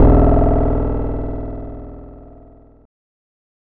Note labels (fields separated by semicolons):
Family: guitar; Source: electronic; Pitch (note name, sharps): E0; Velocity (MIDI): 75; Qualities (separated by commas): bright, distorted